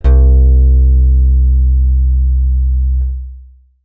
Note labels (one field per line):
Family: bass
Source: synthesizer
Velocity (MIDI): 100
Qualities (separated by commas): dark, long release